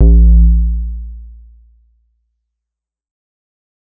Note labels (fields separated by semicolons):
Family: bass; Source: synthesizer; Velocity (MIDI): 127; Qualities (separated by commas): dark, fast decay